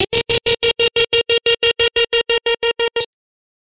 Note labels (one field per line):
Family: guitar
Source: electronic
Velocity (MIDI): 127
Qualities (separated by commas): bright, distorted, tempo-synced